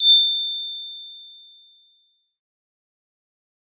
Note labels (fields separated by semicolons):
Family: synthesizer lead; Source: synthesizer; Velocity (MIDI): 75; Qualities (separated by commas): bright, distorted, fast decay